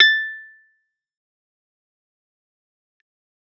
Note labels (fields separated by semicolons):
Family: keyboard; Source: electronic; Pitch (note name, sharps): A6; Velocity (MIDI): 127; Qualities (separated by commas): fast decay, percussive